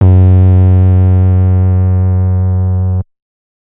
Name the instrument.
synthesizer bass